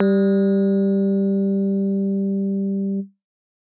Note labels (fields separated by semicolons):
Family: keyboard; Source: acoustic; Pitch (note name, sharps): G3; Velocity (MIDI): 100